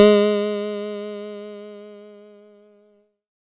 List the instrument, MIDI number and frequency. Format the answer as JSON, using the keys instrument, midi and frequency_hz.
{"instrument": "electronic keyboard", "midi": 56, "frequency_hz": 207.7}